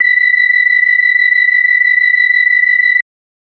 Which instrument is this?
electronic organ